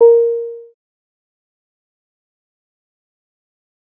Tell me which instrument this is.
synthesizer bass